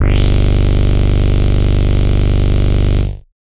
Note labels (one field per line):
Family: bass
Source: synthesizer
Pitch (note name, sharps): G0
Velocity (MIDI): 75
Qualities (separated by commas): bright, distorted